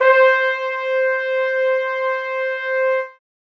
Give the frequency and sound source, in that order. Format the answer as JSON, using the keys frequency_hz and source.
{"frequency_hz": 523.3, "source": "acoustic"}